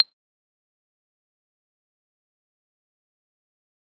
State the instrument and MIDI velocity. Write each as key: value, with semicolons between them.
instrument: synthesizer guitar; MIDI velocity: 25